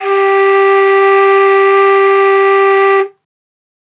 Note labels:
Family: flute; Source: acoustic; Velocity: 50

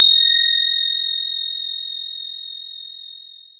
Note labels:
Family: mallet percussion; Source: electronic; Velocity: 75; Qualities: bright, distorted, long release, non-linear envelope

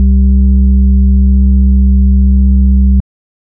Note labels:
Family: organ; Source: electronic; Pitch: C2; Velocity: 50; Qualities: dark

